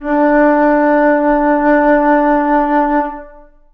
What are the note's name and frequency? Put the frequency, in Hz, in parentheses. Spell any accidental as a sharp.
D4 (293.7 Hz)